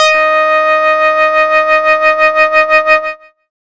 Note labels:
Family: bass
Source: synthesizer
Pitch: D#5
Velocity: 25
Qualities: distorted

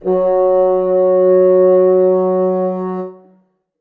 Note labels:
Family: reed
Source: acoustic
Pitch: F#3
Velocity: 50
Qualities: reverb

